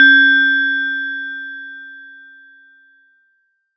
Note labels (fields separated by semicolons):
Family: mallet percussion; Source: acoustic; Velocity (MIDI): 50